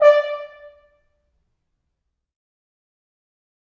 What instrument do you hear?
acoustic brass instrument